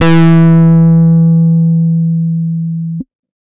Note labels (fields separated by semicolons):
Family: guitar; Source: electronic; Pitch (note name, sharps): E3; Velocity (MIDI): 50; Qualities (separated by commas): bright, distorted